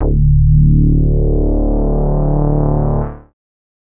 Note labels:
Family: bass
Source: synthesizer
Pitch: D1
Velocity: 100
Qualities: distorted, multiphonic

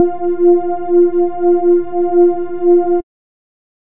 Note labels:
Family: bass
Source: synthesizer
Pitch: F4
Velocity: 75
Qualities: dark

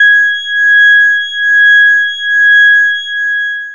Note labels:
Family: bass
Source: synthesizer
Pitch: G#6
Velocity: 100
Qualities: long release

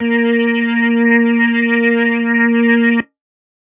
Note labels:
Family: organ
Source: electronic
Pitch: A#3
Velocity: 100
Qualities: distorted

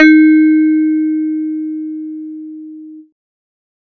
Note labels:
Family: bass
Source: synthesizer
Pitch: D#4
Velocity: 25

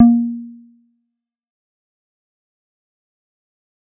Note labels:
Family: bass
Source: synthesizer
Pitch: A#3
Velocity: 25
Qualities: dark, fast decay, percussive

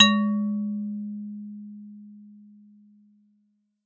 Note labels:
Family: mallet percussion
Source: acoustic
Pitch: G#3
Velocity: 75

